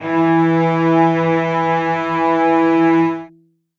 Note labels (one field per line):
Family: string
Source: acoustic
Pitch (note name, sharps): E3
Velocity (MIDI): 100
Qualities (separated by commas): reverb